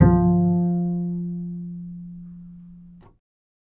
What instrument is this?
electronic bass